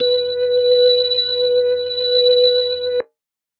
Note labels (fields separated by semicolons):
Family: organ; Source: electronic; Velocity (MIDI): 100